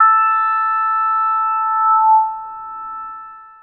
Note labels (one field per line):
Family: synthesizer lead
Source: synthesizer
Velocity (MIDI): 75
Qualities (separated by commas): long release